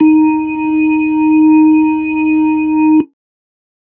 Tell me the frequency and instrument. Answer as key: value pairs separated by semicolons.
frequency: 311.1 Hz; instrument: electronic keyboard